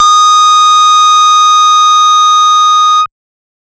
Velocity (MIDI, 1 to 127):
75